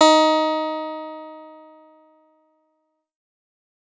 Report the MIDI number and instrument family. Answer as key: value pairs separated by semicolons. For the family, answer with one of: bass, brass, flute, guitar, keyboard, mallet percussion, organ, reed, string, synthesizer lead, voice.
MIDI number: 63; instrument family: guitar